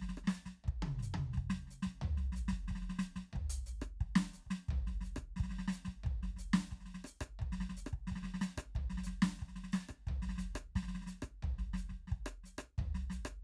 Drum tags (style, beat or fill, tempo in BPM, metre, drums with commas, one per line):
samba
beat
89 BPM
4/4
closed hi-hat, hi-hat pedal, snare, cross-stick, high tom, floor tom, kick